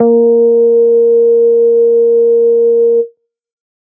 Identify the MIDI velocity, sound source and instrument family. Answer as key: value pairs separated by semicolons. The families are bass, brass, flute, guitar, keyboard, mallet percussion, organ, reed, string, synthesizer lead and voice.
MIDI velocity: 25; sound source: synthesizer; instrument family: bass